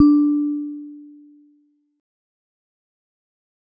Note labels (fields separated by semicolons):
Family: mallet percussion; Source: acoustic; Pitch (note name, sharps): D4; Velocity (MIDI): 50; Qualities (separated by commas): fast decay